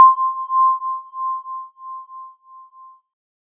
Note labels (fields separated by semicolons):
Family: keyboard; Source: synthesizer; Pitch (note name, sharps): C6; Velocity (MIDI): 25